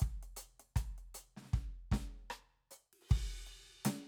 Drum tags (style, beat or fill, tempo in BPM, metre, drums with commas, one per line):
reggae
beat
78 BPM
4/4
crash, ride, closed hi-hat, hi-hat pedal, snare, cross-stick, kick